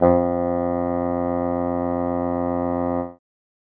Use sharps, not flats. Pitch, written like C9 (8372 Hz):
F2 (87.31 Hz)